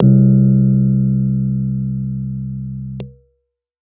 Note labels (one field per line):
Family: keyboard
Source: electronic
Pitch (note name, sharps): C2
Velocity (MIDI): 25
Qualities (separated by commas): dark